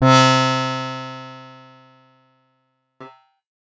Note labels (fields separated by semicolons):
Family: guitar; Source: acoustic; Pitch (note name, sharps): C3; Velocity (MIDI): 100; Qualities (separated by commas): bright, distorted